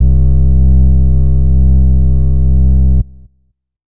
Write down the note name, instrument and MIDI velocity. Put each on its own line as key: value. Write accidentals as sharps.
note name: C2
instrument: acoustic flute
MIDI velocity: 50